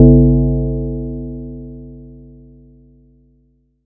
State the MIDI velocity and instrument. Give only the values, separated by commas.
127, acoustic mallet percussion instrument